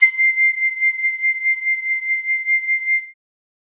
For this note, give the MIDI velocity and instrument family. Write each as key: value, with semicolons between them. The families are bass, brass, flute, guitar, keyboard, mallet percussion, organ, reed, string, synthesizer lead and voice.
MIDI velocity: 75; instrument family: flute